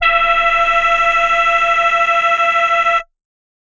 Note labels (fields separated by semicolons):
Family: voice; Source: synthesizer; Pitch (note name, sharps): E5; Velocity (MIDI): 50; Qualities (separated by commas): multiphonic